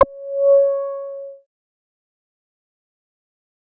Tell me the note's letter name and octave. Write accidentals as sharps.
C#5